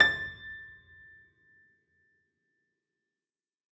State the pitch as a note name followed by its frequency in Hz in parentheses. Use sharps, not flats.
A6 (1760 Hz)